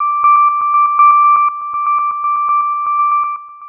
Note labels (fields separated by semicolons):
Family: synthesizer lead; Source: synthesizer; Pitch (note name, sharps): D6; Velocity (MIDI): 50; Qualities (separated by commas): long release, tempo-synced